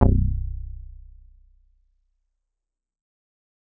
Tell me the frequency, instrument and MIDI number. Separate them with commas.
30.87 Hz, synthesizer bass, 23